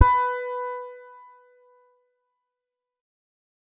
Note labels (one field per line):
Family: guitar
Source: electronic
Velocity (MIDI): 25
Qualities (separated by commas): distorted, fast decay